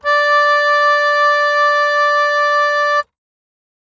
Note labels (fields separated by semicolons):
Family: keyboard; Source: acoustic; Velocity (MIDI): 50